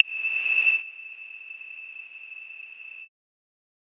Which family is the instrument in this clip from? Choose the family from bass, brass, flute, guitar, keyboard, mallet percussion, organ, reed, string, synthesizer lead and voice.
mallet percussion